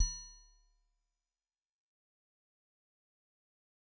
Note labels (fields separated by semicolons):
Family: mallet percussion; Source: acoustic; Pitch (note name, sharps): D1; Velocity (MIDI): 75; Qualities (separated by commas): fast decay, percussive